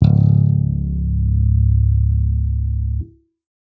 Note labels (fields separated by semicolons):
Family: bass; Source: electronic; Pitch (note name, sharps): C#1; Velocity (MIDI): 127